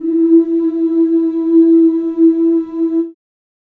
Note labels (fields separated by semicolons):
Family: voice; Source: acoustic; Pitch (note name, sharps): E4; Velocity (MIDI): 100; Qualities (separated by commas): dark, reverb